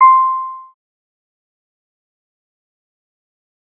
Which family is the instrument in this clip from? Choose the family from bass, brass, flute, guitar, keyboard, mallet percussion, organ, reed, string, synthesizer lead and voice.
bass